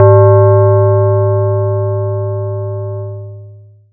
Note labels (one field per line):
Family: mallet percussion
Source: acoustic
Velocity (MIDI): 50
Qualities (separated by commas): distorted, long release